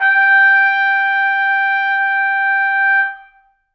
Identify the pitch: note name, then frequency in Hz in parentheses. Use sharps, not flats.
G5 (784 Hz)